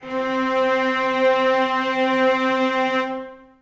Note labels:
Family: string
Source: acoustic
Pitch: C4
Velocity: 75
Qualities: reverb

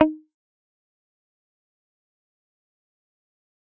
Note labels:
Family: guitar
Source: electronic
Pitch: D#4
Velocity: 50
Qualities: fast decay, percussive

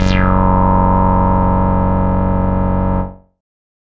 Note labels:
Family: bass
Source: synthesizer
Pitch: F#0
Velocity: 127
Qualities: bright, distorted, non-linear envelope

